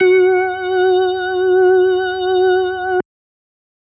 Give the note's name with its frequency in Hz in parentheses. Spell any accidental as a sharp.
F#4 (370 Hz)